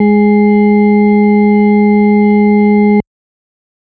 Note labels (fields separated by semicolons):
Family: organ; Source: electronic; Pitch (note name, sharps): G#3; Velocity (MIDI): 100